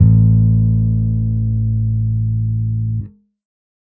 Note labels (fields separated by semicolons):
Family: bass; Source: electronic; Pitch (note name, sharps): A1; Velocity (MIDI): 50